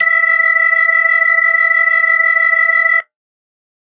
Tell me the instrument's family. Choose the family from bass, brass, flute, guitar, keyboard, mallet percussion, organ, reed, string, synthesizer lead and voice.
organ